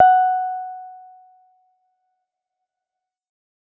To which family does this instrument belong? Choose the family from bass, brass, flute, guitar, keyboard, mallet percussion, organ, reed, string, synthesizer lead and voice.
keyboard